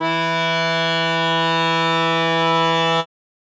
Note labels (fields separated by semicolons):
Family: reed; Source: acoustic; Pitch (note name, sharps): E3; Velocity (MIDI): 127